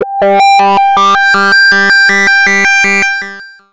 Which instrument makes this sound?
synthesizer bass